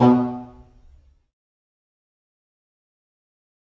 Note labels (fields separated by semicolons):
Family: reed; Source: acoustic; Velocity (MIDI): 50; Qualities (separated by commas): fast decay, percussive, reverb